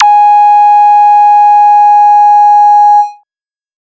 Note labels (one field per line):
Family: bass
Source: synthesizer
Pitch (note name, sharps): G#5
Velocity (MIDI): 127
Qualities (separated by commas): distorted